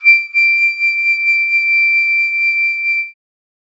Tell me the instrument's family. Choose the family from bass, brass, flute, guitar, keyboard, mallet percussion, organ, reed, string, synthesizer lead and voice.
flute